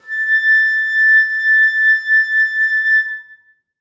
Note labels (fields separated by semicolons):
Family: flute; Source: acoustic; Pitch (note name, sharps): A6; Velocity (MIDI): 50; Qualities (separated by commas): reverb